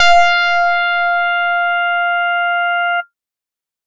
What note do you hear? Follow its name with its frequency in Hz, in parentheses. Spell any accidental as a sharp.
F5 (698.5 Hz)